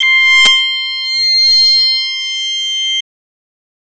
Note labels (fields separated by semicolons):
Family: voice; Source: synthesizer; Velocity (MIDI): 127; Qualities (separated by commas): bright, distorted